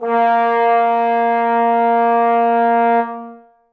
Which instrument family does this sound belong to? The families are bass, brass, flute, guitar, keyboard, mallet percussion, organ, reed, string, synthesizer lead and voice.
brass